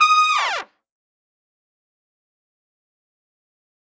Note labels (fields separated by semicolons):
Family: brass; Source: acoustic; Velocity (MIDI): 50; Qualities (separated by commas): fast decay, reverb